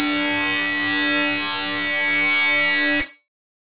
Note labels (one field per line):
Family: bass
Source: synthesizer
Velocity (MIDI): 100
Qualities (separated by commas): bright, distorted